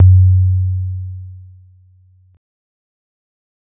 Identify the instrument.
electronic keyboard